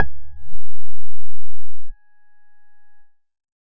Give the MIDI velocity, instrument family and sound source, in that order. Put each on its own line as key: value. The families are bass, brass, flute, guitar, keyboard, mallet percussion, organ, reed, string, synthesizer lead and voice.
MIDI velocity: 25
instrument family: bass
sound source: synthesizer